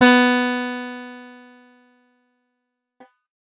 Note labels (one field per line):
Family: guitar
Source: acoustic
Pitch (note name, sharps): B3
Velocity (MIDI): 127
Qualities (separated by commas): bright, distorted